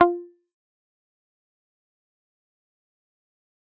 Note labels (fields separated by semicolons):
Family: guitar; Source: electronic; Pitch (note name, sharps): F4; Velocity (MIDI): 50; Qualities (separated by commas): fast decay, percussive